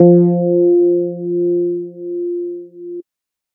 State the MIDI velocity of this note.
100